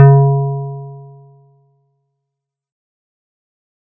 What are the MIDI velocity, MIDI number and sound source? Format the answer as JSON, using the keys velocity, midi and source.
{"velocity": 75, "midi": 49, "source": "electronic"}